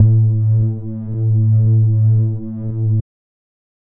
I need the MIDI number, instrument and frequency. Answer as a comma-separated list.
45, synthesizer bass, 110 Hz